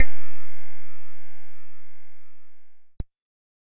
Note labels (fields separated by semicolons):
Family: keyboard; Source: electronic; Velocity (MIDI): 50; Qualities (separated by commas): distorted